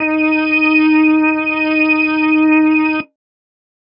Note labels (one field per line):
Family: keyboard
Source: electronic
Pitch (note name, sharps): D#4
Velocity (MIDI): 127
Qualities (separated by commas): distorted